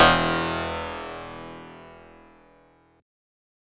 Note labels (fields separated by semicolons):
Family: synthesizer lead; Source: synthesizer; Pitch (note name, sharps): E1; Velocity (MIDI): 127; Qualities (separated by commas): bright, distorted